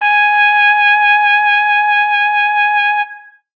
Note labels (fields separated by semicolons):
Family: brass; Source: acoustic; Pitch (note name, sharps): G#5; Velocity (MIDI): 50; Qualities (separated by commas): distorted